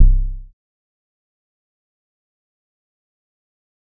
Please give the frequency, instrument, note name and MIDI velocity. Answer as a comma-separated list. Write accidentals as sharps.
32.7 Hz, synthesizer bass, C1, 50